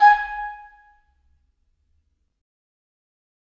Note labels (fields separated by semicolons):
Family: reed; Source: acoustic; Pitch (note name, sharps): G#5; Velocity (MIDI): 50; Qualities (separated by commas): fast decay, percussive, reverb